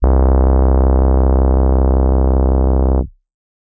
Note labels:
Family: keyboard; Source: electronic; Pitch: C1; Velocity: 127

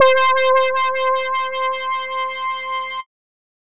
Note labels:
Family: bass; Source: synthesizer; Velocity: 127; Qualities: bright, distorted

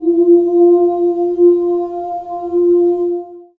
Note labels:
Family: voice; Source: acoustic; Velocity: 50; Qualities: long release, reverb

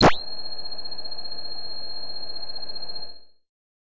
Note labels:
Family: bass; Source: synthesizer; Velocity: 50; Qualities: distorted

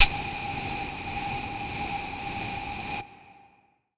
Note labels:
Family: flute; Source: acoustic; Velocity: 75; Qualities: distorted

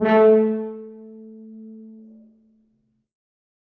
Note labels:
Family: brass; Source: acoustic; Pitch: A3; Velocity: 25; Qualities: reverb

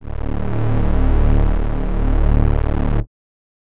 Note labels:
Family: reed; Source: acoustic; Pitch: D1; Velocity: 25

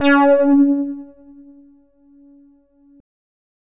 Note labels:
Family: bass; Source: synthesizer; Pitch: C#4; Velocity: 100; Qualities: distorted

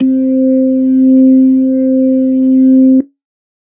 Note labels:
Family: organ; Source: electronic; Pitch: C4; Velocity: 50; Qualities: dark

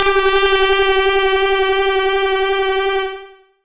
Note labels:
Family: bass; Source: synthesizer; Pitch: G4; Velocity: 100; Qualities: bright, distorted, tempo-synced

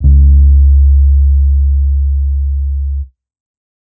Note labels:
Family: bass; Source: electronic; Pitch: C#2; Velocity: 75; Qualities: dark

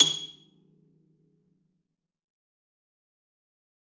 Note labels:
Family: string; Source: acoustic; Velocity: 127; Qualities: fast decay, percussive, reverb

